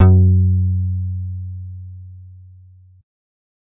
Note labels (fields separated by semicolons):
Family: bass; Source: synthesizer; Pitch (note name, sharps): F#2; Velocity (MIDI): 127